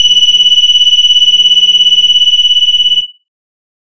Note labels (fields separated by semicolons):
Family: bass; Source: synthesizer; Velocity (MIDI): 50; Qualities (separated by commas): distorted